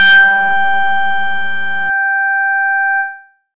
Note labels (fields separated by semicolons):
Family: bass; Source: synthesizer; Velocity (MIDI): 100; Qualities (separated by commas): bright, distorted